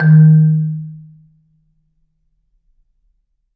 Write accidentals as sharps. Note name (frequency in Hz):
D#3 (155.6 Hz)